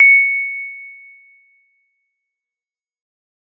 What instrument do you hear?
acoustic mallet percussion instrument